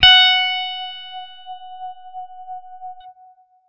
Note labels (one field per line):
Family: guitar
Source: electronic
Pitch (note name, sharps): F#5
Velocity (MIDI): 100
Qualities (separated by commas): bright, distorted